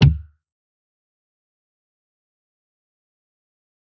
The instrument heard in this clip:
electronic guitar